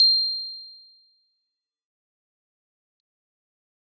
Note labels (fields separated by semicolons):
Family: keyboard; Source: acoustic; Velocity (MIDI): 75; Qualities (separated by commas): bright, fast decay, percussive